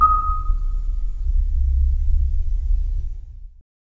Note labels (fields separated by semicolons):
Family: mallet percussion; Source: acoustic; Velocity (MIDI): 25; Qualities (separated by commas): long release, reverb